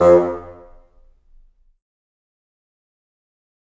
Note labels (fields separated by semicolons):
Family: reed; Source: acoustic; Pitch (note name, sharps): F2; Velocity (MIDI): 127; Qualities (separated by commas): fast decay, percussive, reverb